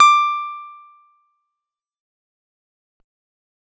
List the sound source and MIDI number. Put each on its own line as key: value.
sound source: acoustic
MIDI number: 86